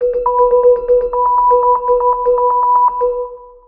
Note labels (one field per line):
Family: mallet percussion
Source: synthesizer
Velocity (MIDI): 25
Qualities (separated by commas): dark, long release, multiphonic, percussive, tempo-synced